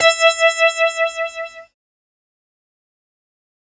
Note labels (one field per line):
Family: keyboard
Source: synthesizer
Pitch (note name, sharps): E5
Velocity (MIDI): 50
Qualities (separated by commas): bright, distorted, fast decay